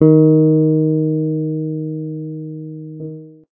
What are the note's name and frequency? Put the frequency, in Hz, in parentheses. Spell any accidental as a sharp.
D#3 (155.6 Hz)